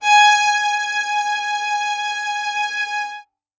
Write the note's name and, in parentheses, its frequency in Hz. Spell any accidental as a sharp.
G#5 (830.6 Hz)